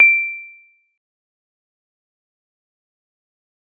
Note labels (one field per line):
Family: mallet percussion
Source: acoustic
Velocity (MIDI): 50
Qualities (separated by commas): fast decay, percussive